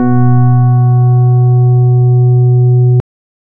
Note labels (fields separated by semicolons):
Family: organ; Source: electronic; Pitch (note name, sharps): B2; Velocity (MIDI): 100; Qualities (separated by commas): dark